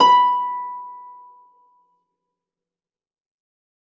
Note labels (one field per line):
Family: string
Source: acoustic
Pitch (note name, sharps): B5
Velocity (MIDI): 25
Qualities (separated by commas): fast decay, reverb